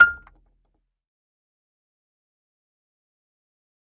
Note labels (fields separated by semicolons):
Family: mallet percussion; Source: acoustic; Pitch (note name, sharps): F6; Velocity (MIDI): 75; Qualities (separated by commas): fast decay, percussive, reverb